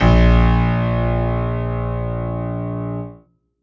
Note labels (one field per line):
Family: keyboard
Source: acoustic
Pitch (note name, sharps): A#1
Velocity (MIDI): 100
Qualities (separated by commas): reverb